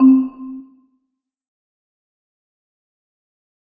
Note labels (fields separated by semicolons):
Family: mallet percussion; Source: acoustic; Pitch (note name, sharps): C4; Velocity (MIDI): 75; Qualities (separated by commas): dark, fast decay, percussive, reverb